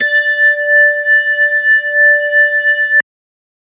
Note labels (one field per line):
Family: organ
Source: electronic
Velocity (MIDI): 25